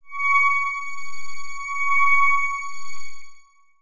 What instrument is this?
synthesizer lead